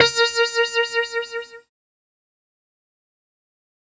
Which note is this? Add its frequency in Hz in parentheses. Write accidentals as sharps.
A#4 (466.2 Hz)